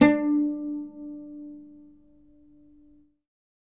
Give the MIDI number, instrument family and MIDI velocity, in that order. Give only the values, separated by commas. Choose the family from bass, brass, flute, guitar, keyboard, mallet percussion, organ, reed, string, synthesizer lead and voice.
62, guitar, 127